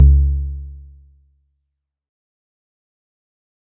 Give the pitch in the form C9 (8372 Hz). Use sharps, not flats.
C#2 (69.3 Hz)